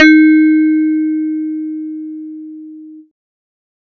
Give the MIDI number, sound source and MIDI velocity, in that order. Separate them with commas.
63, synthesizer, 50